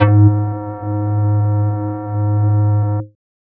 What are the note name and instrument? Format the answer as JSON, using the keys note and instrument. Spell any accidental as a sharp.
{"note": "G#2", "instrument": "synthesizer flute"}